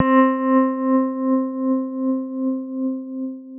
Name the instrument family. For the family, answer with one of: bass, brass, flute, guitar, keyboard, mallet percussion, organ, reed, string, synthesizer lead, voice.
guitar